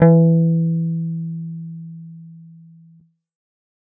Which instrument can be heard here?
synthesizer bass